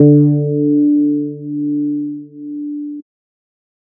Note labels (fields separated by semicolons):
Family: bass; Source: synthesizer; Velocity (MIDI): 50